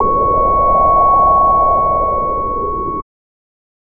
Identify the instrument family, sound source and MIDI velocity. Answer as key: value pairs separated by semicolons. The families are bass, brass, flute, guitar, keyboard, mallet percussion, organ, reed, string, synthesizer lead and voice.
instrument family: bass; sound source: synthesizer; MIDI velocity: 127